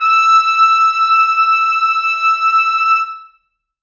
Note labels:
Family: brass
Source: acoustic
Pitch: E6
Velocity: 100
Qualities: reverb

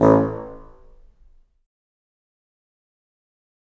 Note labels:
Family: reed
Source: acoustic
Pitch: A1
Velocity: 75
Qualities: fast decay, percussive, reverb

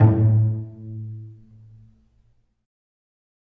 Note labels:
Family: string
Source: acoustic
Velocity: 127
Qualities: dark, fast decay, reverb

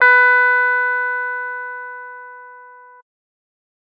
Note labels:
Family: keyboard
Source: electronic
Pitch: B4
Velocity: 75

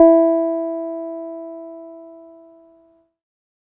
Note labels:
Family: keyboard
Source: electronic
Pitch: E4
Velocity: 100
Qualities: dark

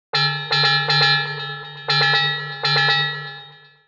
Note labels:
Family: mallet percussion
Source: synthesizer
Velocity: 50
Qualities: long release, multiphonic, tempo-synced

